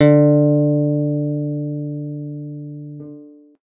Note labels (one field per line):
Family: guitar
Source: electronic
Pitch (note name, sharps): D3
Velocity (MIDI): 127